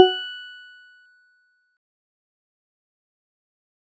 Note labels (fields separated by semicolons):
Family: mallet percussion; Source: acoustic; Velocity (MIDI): 25; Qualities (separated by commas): fast decay, percussive